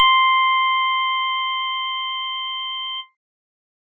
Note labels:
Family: organ; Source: electronic; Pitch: C6; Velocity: 75

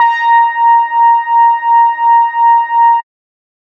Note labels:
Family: bass; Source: synthesizer; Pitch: A#5; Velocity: 127

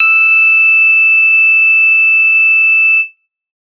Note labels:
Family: bass; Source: synthesizer; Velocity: 25

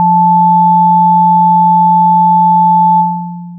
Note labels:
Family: synthesizer lead; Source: synthesizer; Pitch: F3; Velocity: 100; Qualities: long release

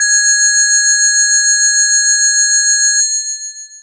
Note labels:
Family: mallet percussion; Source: electronic; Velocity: 25; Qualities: bright, long release

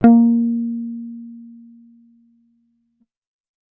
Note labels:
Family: bass; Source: electronic; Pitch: A#3; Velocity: 100

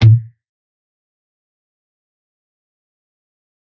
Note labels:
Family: guitar; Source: electronic; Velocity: 25; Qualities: distorted, fast decay, percussive

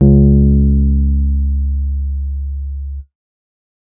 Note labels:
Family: keyboard; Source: electronic; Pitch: C#2; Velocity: 25

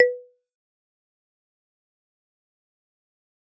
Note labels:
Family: mallet percussion; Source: acoustic; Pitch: B4; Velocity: 100; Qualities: fast decay, percussive

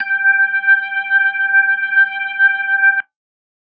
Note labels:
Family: organ; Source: electronic; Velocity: 25

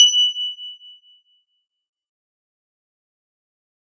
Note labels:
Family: guitar; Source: synthesizer; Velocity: 100; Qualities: bright, fast decay

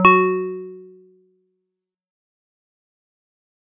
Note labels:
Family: mallet percussion; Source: acoustic; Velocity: 75; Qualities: dark, fast decay, multiphonic

